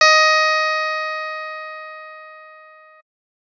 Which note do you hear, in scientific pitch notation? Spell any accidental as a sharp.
D#5